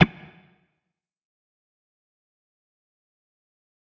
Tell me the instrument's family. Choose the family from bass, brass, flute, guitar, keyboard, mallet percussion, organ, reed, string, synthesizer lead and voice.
guitar